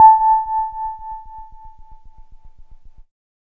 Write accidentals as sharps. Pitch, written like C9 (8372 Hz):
A5 (880 Hz)